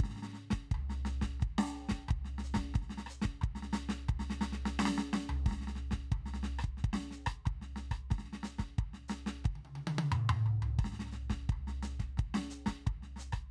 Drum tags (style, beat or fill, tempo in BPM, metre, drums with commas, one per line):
samba
beat
89 BPM
4/4
hi-hat pedal, snare, cross-stick, high tom, mid tom, floor tom, kick